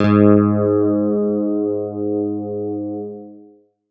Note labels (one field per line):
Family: guitar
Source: electronic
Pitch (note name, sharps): G#2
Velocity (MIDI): 75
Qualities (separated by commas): long release